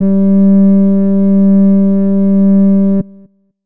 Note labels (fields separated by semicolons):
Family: flute; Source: acoustic; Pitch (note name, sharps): G3; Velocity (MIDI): 50; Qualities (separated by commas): dark